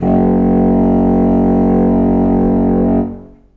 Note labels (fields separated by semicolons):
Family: reed; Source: acoustic; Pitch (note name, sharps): F#1; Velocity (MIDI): 50; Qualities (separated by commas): reverb